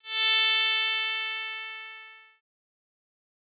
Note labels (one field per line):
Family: bass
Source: synthesizer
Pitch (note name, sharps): A4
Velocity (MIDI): 50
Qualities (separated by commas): bright, distorted, fast decay